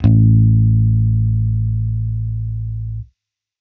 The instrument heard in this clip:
electronic bass